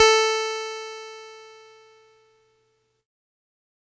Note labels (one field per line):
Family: keyboard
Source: electronic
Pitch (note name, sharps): A4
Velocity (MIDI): 100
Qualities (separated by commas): bright, distorted